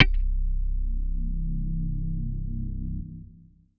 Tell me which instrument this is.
electronic guitar